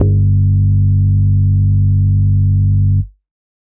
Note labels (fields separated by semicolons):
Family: organ; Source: electronic; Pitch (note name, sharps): G1; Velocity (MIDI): 75